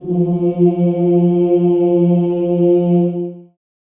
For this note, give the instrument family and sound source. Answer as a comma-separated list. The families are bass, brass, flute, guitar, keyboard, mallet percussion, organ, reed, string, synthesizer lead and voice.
voice, acoustic